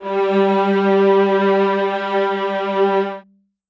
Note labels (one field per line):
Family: string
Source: acoustic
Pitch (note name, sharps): G3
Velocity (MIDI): 100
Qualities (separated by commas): reverb